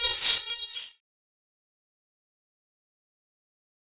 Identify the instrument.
electronic keyboard